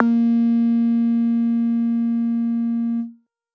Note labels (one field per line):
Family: bass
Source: synthesizer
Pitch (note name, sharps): A#3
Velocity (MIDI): 25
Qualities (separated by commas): distorted